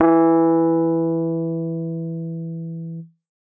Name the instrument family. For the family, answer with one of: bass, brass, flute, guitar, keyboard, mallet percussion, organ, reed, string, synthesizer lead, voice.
keyboard